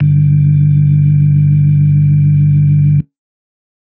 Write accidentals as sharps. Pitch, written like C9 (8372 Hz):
G1 (49 Hz)